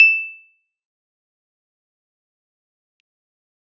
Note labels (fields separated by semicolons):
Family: keyboard; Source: electronic; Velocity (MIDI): 100; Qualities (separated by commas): bright, fast decay, percussive